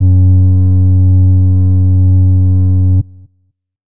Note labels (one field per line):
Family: flute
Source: acoustic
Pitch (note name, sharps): F#2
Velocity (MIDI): 75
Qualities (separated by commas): dark